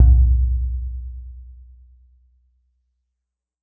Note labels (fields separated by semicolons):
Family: mallet percussion; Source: acoustic; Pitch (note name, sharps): B1; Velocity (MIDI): 127; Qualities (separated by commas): dark, reverb